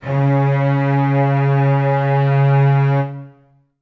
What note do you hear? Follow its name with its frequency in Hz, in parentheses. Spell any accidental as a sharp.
C#3 (138.6 Hz)